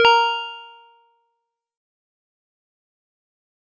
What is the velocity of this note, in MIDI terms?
127